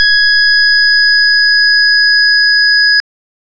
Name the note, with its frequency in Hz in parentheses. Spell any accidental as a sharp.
G#6 (1661 Hz)